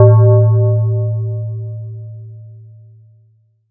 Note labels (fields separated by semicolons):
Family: mallet percussion; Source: electronic; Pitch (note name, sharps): A2; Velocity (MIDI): 75; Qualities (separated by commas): multiphonic